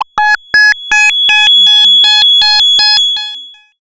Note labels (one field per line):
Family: bass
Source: synthesizer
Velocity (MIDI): 75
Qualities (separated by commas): bright, distorted, long release, multiphonic, tempo-synced